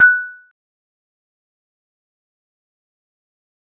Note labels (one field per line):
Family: mallet percussion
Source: acoustic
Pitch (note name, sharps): F#6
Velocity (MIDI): 25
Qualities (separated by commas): fast decay, percussive